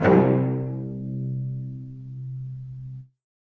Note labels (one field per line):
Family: string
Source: acoustic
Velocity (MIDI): 100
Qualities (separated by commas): reverb